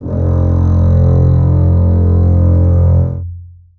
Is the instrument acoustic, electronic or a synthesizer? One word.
acoustic